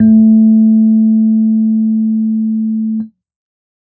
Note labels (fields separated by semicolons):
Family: keyboard; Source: electronic; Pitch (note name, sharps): A3; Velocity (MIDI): 50